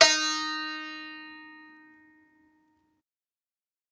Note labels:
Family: guitar; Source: acoustic; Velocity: 100; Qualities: bright, multiphonic, reverb

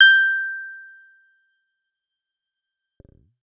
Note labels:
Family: bass; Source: synthesizer; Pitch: G6; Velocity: 100

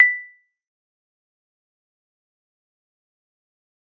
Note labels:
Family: mallet percussion; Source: acoustic; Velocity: 50; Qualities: fast decay, percussive

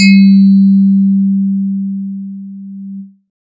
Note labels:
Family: synthesizer lead; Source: synthesizer; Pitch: G3; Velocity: 127

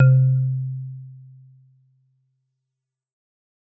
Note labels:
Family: mallet percussion; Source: acoustic; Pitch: C3; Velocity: 100; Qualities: dark, fast decay, reverb

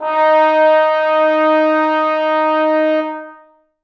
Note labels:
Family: brass; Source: acoustic; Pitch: D#4; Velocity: 100; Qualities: reverb

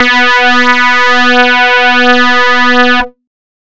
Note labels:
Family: bass; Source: synthesizer; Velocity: 127; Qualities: bright, distorted

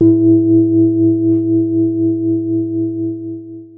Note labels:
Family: keyboard; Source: electronic; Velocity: 25; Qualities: long release, reverb

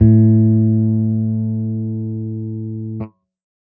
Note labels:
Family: bass; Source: electronic; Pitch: A2; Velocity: 50

